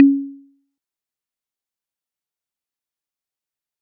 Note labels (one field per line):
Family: mallet percussion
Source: acoustic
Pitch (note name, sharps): C#4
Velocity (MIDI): 50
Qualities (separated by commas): fast decay, percussive